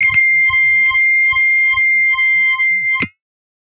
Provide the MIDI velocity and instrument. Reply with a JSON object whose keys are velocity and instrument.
{"velocity": 25, "instrument": "electronic guitar"}